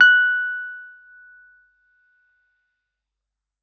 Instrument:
electronic keyboard